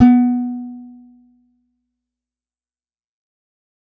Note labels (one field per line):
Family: guitar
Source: acoustic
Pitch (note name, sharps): B3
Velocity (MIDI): 50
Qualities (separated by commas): fast decay